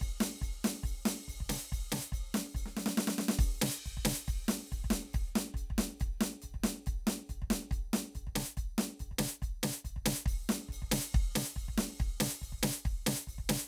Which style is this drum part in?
punk